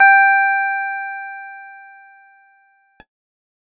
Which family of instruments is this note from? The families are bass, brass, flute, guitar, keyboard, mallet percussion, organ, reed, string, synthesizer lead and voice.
keyboard